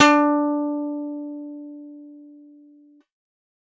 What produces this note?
synthesizer guitar